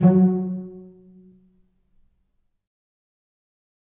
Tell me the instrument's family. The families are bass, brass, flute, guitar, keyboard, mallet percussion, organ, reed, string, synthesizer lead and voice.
string